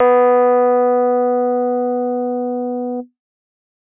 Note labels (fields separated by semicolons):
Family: keyboard; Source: acoustic; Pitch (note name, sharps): B3; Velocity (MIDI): 127